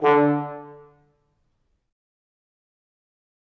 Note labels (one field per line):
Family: brass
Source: acoustic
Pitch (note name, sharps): D3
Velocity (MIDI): 75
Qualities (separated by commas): fast decay, reverb